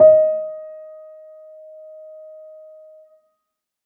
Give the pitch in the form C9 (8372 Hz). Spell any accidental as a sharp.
D#5 (622.3 Hz)